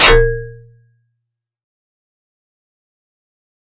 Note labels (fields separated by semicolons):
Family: mallet percussion; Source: electronic; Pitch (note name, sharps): A#0; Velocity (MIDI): 127; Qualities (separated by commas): fast decay, percussive